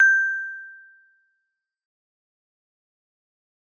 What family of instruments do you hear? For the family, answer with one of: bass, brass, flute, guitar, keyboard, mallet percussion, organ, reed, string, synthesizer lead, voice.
mallet percussion